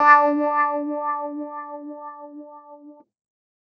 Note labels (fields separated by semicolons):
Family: keyboard; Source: electronic; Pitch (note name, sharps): D4; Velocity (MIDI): 100